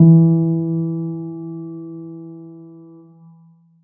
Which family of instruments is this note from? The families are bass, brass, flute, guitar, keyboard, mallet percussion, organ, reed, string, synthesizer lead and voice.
keyboard